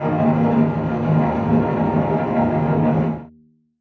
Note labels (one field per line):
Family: string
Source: acoustic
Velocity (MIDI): 25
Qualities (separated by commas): bright, non-linear envelope, reverb